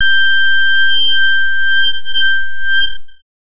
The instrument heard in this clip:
synthesizer bass